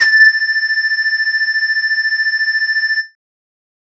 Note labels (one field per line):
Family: flute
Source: synthesizer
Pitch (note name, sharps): A6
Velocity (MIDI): 100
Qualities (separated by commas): distorted